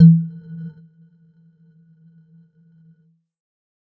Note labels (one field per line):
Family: mallet percussion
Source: electronic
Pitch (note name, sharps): E3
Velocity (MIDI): 50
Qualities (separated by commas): dark, non-linear envelope, percussive